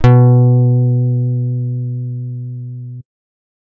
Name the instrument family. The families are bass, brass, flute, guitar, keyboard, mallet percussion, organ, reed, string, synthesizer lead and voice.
guitar